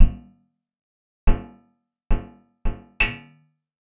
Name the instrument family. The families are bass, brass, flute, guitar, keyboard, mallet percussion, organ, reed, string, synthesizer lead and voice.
guitar